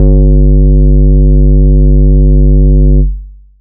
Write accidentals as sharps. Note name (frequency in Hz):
G1 (49 Hz)